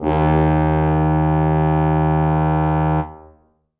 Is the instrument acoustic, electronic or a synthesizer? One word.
acoustic